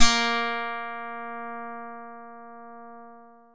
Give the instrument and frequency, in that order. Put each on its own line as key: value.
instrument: synthesizer guitar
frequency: 233.1 Hz